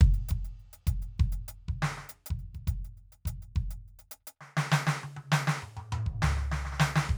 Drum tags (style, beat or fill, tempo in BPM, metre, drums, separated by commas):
hip-hop, beat, 100 BPM, 4/4, closed hi-hat, snare, high tom, mid tom, floor tom, kick